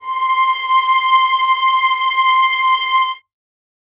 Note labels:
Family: string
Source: acoustic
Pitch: C6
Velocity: 75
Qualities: reverb

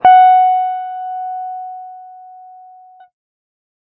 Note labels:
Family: guitar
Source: electronic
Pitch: F#5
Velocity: 50

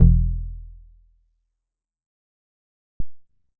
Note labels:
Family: bass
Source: synthesizer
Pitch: E1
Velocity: 50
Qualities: dark, fast decay

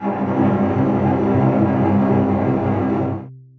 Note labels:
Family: string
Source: acoustic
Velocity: 50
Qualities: bright, long release, non-linear envelope, reverb

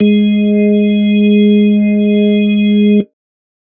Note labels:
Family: organ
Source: electronic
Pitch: G#3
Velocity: 100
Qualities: dark

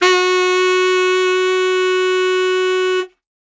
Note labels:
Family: reed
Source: acoustic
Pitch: F#4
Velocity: 127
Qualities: bright

